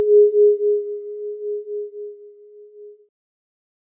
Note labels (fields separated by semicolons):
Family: keyboard; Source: electronic; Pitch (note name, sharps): G#4; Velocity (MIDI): 127; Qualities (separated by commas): multiphonic